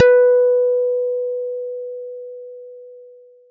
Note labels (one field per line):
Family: guitar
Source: electronic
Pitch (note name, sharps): B4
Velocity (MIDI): 50